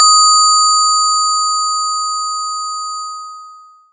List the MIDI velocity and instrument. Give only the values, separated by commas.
50, acoustic mallet percussion instrument